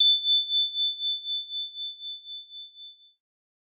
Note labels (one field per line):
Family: keyboard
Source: electronic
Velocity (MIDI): 50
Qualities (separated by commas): bright